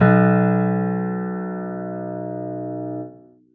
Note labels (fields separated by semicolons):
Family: keyboard; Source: acoustic; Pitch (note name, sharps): B1; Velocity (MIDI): 100; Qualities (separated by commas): reverb